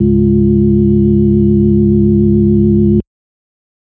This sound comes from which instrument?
electronic organ